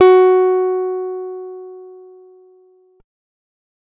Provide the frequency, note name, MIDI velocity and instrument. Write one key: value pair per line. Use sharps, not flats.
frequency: 370 Hz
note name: F#4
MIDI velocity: 50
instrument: acoustic guitar